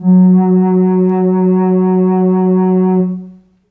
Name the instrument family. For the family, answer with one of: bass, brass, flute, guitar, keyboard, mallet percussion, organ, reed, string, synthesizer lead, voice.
flute